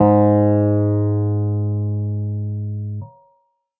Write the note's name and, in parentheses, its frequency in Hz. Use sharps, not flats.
G#2 (103.8 Hz)